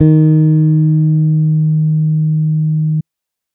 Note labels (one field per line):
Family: bass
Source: electronic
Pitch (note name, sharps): D#3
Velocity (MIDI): 50